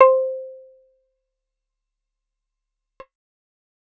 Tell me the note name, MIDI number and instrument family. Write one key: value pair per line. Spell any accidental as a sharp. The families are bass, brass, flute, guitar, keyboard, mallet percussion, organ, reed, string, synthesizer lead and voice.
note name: C5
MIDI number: 72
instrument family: guitar